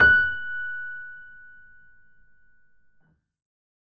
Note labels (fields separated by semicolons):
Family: keyboard; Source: acoustic; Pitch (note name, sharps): F#6; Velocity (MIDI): 75; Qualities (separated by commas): reverb